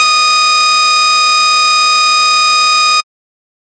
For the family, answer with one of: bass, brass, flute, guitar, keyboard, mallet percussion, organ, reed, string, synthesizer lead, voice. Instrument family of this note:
bass